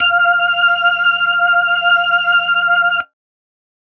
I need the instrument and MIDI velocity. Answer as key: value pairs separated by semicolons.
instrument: electronic organ; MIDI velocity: 75